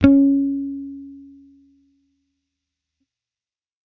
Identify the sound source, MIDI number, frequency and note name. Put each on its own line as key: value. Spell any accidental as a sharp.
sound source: electronic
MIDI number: 61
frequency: 277.2 Hz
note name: C#4